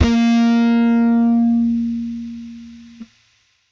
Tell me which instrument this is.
electronic bass